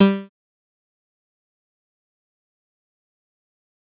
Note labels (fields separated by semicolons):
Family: bass; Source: synthesizer; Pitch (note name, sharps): G3; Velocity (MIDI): 25; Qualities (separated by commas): bright, distorted, fast decay, percussive